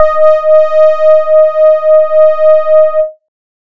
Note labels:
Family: bass; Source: synthesizer; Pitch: D#5; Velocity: 25; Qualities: distorted

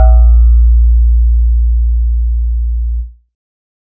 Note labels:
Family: synthesizer lead; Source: synthesizer; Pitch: A#1; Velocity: 50

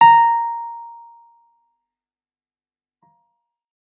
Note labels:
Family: keyboard; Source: electronic; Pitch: A#5; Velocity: 127; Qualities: fast decay

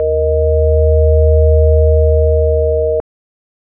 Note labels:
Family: organ; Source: electronic; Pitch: D#2; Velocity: 75

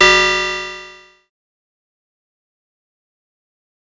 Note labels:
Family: bass; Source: synthesizer; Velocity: 127; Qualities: bright, distorted, fast decay

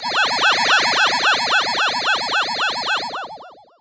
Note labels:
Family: voice; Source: synthesizer; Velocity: 25; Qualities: distorted, long release

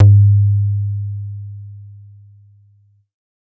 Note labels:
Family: bass; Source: synthesizer; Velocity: 50

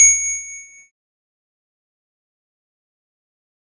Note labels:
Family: keyboard; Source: electronic; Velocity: 75; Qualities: bright, fast decay, percussive, reverb

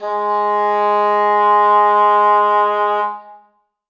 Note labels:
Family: reed; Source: acoustic; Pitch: G#3; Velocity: 100; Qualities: reverb

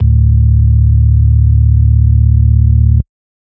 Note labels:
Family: organ; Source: electronic; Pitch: D1; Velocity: 127; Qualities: dark

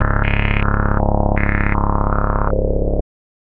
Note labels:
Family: bass; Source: synthesizer; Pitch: C#0; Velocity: 100; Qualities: tempo-synced

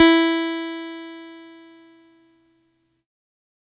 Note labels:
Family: keyboard; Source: electronic; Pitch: E4; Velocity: 50; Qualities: bright, distorted

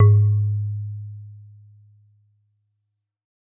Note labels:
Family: mallet percussion; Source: acoustic; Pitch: G#2; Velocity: 25; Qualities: dark, reverb

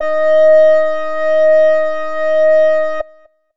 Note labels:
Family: flute; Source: acoustic; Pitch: D#5; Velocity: 25

